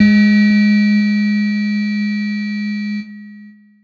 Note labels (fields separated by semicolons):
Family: keyboard; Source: electronic; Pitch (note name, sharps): G#3; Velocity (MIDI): 75; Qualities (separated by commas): bright, distorted, long release